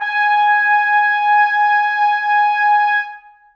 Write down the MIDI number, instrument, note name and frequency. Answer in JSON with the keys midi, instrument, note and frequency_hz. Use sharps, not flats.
{"midi": 80, "instrument": "acoustic brass instrument", "note": "G#5", "frequency_hz": 830.6}